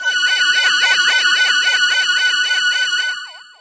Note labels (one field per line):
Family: voice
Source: synthesizer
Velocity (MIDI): 75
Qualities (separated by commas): long release